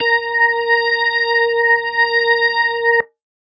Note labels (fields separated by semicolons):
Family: organ; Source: electronic; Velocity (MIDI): 25